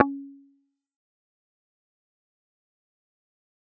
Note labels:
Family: bass; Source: synthesizer; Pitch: C#4; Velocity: 100; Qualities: fast decay, percussive

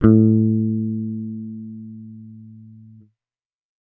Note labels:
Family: bass; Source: electronic; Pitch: A2; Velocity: 50

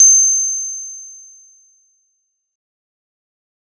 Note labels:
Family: mallet percussion; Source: acoustic; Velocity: 75; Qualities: bright, fast decay

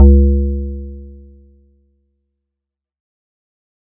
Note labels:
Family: keyboard; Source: electronic; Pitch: C#2; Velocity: 100; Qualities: dark, fast decay

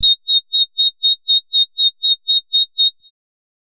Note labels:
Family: bass; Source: synthesizer; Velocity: 127; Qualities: bright, distorted, tempo-synced

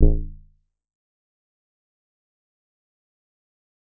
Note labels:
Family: bass; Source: synthesizer; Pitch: A0; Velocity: 25; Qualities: dark, fast decay, percussive

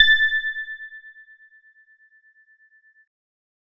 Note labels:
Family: keyboard; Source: electronic; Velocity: 127

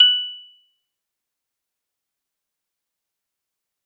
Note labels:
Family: mallet percussion; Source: acoustic; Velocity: 100; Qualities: bright, fast decay, percussive

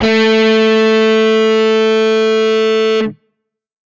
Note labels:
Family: guitar; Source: electronic; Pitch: A3; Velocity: 100; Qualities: bright, distorted

